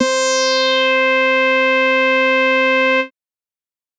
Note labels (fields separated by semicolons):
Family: bass; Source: synthesizer; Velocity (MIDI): 127; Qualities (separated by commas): bright, distorted